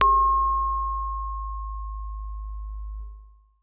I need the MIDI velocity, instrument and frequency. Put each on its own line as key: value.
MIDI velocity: 75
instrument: acoustic keyboard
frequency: 51.91 Hz